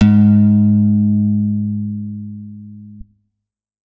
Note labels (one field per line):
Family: guitar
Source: electronic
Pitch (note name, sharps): G#2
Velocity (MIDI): 127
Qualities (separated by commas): reverb